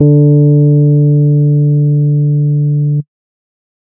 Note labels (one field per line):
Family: keyboard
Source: electronic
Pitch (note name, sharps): D3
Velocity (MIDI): 75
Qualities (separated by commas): dark